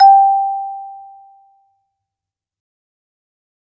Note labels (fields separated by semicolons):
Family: mallet percussion; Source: acoustic; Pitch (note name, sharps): G5; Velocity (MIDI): 75; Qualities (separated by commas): fast decay, reverb